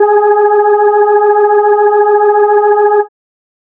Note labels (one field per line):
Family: organ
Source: electronic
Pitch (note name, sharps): G#4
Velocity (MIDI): 75